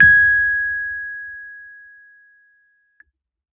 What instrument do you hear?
electronic keyboard